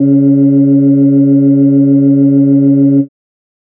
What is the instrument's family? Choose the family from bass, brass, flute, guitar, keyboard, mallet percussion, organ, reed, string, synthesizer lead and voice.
organ